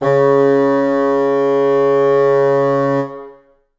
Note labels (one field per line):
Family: reed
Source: acoustic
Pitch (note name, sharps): C#3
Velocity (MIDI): 127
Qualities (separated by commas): reverb